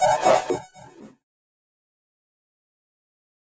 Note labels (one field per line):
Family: keyboard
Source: electronic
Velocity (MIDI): 50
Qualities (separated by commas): bright, distorted, fast decay, non-linear envelope